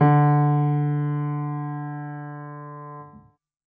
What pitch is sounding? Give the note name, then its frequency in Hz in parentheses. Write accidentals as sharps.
D3 (146.8 Hz)